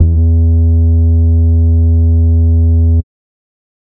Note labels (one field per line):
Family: bass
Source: synthesizer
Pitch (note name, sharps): E2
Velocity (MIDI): 75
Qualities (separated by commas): dark, distorted, tempo-synced